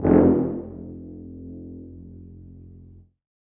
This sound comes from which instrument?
acoustic brass instrument